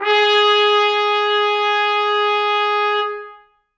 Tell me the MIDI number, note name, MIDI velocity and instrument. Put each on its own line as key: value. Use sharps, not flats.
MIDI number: 68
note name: G#4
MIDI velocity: 127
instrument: acoustic brass instrument